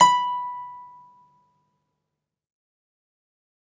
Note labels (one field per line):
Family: guitar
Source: acoustic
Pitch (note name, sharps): B5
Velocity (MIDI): 25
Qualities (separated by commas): fast decay, reverb